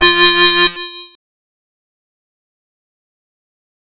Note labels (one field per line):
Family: bass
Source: synthesizer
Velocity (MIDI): 25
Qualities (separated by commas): bright, distorted, fast decay, multiphonic